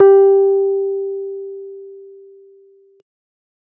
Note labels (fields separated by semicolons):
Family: keyboard; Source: electronic; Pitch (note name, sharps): G4; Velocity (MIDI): 50